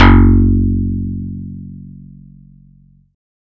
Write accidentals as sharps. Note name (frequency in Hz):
F#1 (46.25 Hz)